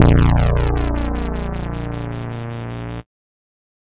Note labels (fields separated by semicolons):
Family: bass; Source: synthesizer; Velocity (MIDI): 127; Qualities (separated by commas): distorted